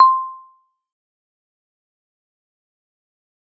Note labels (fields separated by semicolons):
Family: mallet percussion; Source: acoustic; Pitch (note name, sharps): C6; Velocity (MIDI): 25; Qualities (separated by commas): fast decay, percussive